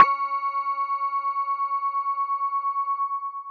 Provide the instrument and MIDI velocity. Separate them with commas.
electronic mallet percussion instrument, 100